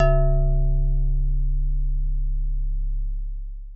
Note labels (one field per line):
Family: mallet percussion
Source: acoustic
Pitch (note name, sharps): C#1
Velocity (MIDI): 127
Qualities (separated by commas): long release